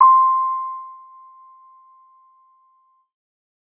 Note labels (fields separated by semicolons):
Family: keyboard; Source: electronic; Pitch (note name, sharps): C6; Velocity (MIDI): 75